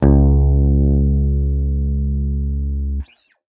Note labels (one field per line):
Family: guitar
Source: electronic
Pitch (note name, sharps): C#2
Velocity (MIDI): 127